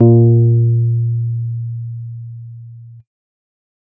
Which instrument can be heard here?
electronic keyboard